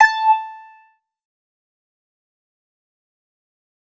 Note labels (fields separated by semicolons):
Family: bass; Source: synthesizer; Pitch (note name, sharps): A5; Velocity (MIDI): 75; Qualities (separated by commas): distorted, fast decay, percussive